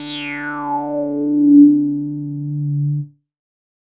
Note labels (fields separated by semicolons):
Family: bass; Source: synthesizer; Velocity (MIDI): 25; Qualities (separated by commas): distorted, non-linear envelope